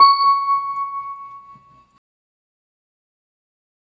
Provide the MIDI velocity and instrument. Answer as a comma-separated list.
50, electronic organ